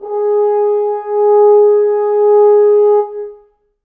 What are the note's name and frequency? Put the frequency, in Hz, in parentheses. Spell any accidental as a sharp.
G#4 (415.3 Hz)